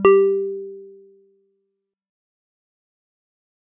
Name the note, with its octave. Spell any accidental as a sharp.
G4